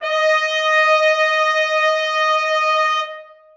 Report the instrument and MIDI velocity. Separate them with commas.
acoustic brass instrument, 127